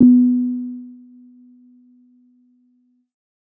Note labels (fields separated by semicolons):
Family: keyboard; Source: electronic; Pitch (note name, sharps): B3; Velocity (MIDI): 100; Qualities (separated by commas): dark